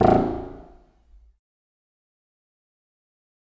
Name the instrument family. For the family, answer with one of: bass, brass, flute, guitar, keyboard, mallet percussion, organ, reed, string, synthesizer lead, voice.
reed